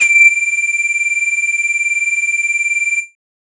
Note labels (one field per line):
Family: flute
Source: synthesizer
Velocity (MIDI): 100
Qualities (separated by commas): distorted